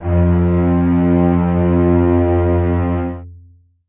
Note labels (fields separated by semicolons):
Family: string; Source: acoustic; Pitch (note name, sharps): F2; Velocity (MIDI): 50; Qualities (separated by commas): long release, reverb